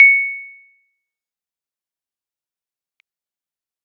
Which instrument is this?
electronic keyboard